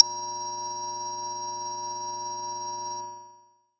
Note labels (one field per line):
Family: bass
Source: synthesizer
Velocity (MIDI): 75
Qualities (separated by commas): bright, multiphonic